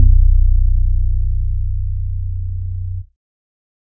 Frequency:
30.87 Hz